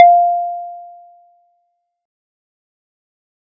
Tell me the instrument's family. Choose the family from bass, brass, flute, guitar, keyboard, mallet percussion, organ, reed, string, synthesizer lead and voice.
mallet percussion